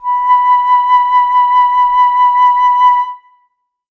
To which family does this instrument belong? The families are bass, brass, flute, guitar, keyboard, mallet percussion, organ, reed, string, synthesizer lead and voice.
flute